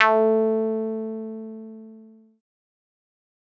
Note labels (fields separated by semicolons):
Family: synthesizer lead; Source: synthesizer; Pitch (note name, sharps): A3; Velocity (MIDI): 75; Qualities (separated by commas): distorted, fast decay